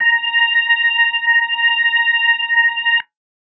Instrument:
electronic organ